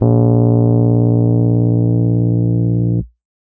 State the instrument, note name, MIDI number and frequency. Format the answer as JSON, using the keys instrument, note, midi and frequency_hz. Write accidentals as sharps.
{"instrument": "electronic keyboard", "note": "A#1", "midi": 34, "frequency_hz": 58.27}